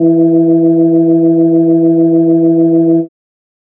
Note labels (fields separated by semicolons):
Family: organ; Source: electronic; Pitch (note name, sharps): E3; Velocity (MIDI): 100